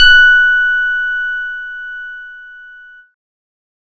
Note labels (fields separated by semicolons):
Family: keyboard; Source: electronic; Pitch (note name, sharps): F#6; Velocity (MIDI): 75; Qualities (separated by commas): distorted